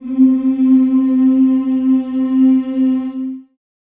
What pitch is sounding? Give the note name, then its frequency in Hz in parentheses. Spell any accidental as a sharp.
C4 (261.6 Hz)